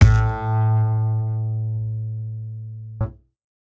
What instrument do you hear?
acoustic bass